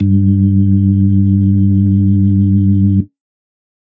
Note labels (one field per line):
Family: organ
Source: electronic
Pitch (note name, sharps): G2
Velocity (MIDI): 50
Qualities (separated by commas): reverb